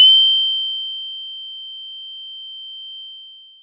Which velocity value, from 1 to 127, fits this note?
50